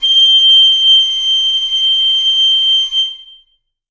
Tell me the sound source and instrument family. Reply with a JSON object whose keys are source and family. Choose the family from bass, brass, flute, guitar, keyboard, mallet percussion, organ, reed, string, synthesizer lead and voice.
{"source": "acoustic", "family": "flute"}